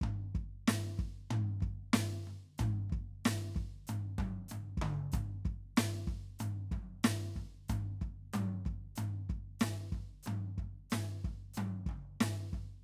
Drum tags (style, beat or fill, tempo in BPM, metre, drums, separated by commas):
rock, beat, 93 BPM, 4/4, hi-hat pedal, snare, high tom, mid tom, floor tom, kick